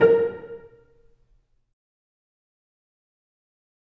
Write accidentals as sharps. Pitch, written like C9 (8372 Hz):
A#4 (466.2 Hz)